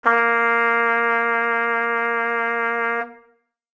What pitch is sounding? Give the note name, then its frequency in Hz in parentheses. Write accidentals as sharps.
A#3 (233.1 Hz)